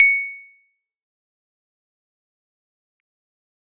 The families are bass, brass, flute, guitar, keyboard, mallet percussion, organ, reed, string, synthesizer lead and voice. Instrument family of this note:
keyboard